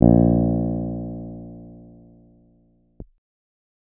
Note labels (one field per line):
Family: keyboard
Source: electronic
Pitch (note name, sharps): A#1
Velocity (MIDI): 75